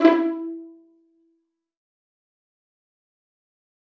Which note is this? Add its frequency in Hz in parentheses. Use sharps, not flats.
E4 (329.6 Hz)